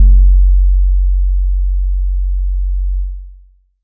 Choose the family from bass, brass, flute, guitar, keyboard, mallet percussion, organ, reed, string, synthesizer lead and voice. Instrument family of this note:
mallet percussion